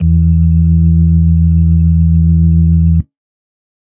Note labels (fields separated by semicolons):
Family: organ; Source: electronic; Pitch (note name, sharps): E2; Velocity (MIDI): 127; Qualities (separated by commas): dark